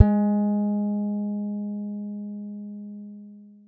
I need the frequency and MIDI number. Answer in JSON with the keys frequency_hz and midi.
{"frequency_hz": 207.7, "midi": 56}